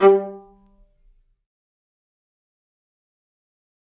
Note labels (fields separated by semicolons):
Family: string; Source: acoustic; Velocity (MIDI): 50; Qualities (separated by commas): fast decay, percussive, reverb